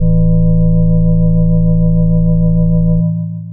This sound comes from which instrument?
electronic mallet percussion instrument